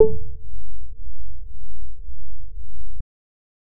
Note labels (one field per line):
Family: bass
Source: synthesizer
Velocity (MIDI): 25